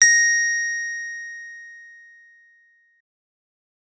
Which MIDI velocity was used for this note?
50